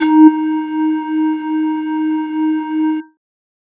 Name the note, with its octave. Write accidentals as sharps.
D#4